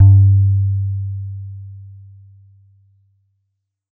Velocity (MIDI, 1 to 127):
25